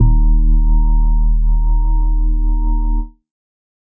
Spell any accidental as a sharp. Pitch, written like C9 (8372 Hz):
D#1 (38.89 Hz)